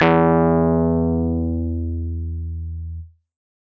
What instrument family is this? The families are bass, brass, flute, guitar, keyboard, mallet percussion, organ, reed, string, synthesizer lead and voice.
keyboard